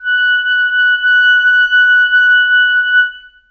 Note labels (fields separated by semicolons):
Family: reed; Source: acoustic; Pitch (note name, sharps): F#6; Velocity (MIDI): 25; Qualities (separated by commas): reverb